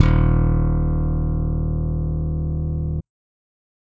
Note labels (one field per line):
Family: bass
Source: electronic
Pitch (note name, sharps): D#1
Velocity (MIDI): 75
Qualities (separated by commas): bright